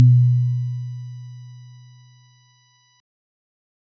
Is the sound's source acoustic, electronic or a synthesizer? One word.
electronic